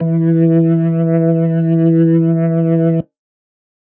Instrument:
electronic organ